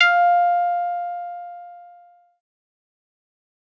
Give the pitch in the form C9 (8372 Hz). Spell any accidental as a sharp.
F5 (698.5 Hz)